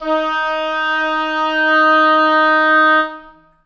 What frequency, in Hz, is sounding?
311.1 Hz